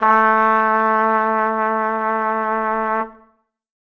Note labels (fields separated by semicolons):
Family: brass; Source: acoustic; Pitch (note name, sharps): A3; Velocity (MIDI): 25